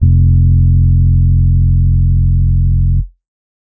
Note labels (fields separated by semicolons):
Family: keyboard; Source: electronic; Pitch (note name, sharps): F1; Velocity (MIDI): 50; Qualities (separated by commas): dark